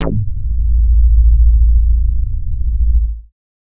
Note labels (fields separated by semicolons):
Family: bass; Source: synthesizer; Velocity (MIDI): 75; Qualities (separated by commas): distorted